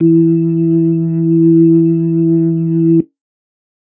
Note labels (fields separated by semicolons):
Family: organ; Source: electronic; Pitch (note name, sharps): E3; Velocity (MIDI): 75; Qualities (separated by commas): dark